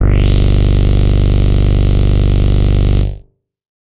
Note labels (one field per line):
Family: bass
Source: synthesizer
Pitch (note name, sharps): G0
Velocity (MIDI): 25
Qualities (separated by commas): distorted